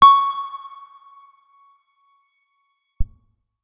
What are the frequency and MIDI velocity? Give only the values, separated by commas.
1109 Hz, 25